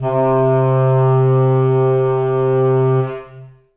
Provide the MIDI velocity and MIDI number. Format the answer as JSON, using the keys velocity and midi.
{"velocity": 100, "midi": 48}